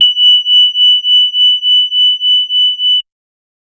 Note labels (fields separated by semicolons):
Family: organ; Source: electronic; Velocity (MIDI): 127; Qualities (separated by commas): bright